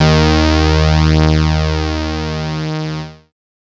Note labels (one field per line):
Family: bass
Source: synthesizer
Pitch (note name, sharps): D#2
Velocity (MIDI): 100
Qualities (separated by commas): bright, distorted